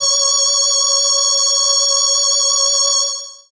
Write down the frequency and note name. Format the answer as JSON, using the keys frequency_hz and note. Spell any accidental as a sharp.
{"frequency_hz": 554.4, "note": "C#5"}